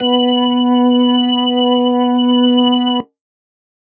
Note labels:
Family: organ; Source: electronic; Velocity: 100

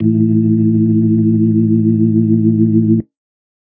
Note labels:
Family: organ; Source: electronic; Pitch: A1; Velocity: 75

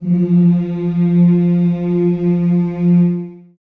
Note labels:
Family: voice; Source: acoustic; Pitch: F3; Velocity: 75; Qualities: long release, reverb

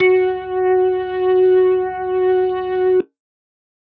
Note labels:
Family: organ; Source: electronic; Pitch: F#4; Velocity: 50

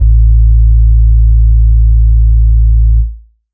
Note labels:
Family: organ; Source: electronic; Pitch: A1; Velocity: 100; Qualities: dark

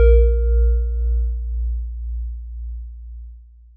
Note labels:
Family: mallet percussion; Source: acoustic; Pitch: A#1; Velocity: 25; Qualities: long release

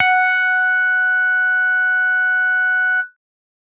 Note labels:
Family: bass; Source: synthesizer; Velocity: 100

